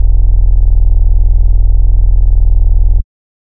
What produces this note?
synthesizer bass